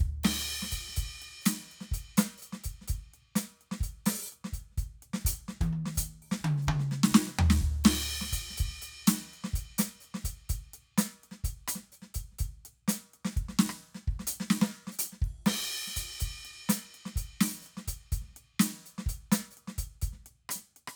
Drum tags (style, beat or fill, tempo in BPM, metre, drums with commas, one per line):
Middle Eastern
beat
126 BPM
4/4
crash, closed hi-hat, open hi-hat, hi-hat pedal, snare, cross-stick, high tom, mid tom, floor tom, kick